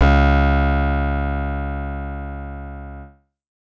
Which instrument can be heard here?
synthesizer keyboard